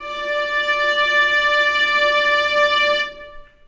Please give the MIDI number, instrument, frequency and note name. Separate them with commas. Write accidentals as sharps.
74, acoustic string instrument, 587.3 Hz, D5